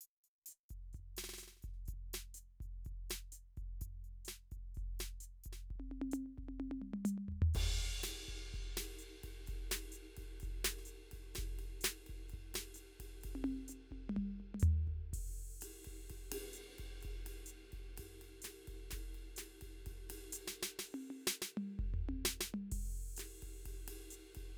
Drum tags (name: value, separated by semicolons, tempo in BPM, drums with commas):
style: bossa nova; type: beat; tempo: 127 BPM; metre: 4/4; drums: crash, ride, closed hi-hat, open hi-hat, hi-hat pedal, snare, high tom, mid tom, floor tom, kick